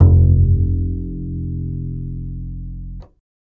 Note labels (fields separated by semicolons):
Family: bass; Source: electronic; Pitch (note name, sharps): F1; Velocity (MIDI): 127; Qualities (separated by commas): reverb